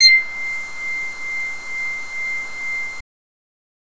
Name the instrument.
synthesizer bass